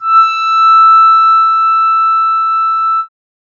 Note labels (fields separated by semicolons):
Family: keyboard; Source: synthesizer; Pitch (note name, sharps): E6; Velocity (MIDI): 25